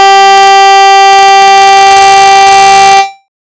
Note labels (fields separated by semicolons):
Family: bass; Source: synthesizer; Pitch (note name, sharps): G4; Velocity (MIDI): 25; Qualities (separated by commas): bright, distorted